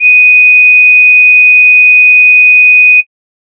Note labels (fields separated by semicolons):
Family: flute; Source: synthesizer; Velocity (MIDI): 75; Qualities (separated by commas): bright